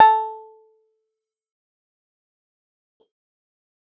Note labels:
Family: keyboard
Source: electronic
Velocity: 50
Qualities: fast decay, percussive

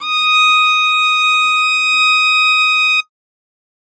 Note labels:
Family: string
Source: acoustic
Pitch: D#6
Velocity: 50

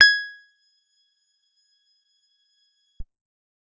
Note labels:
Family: guitar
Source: acoustic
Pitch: G#6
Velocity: 75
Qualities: percussive

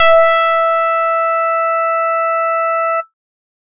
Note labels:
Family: bass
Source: synthesizer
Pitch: E5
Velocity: 100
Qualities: bright, distorted

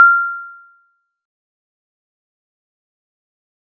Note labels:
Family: mallet percussion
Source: acoustic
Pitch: F6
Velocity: 25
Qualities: fast decay, percussive

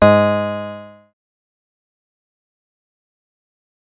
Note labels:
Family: bass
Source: synthesizer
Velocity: 50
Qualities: bright, distorted, fast decay

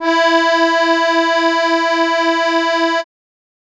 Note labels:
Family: keyboard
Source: acoustic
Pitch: E4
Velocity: 100

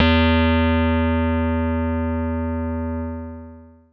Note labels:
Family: keyboard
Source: electronic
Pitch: E2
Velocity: 127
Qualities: distorted, long release

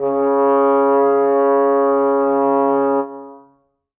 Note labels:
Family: brass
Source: acoustic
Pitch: C#3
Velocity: 25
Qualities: reverb

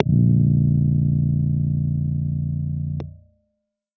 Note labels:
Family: keyboard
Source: electronic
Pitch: A#0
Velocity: 75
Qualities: dark

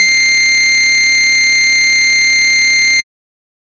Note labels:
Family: bass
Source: synthesizer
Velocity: 127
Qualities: bright, distorted

